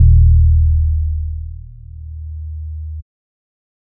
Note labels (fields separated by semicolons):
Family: bass; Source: synthesizer; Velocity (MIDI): 50